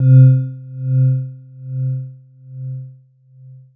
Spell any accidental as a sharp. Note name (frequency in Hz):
C3 (130.8 Hz)